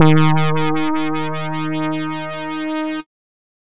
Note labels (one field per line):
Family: bass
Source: synthesizer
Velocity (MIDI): 127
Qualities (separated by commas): distorted